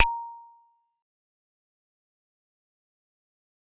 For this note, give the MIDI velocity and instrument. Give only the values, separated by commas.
25, acoustic mallet percussion instrument